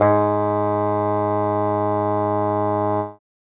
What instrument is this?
acoustic reed instrument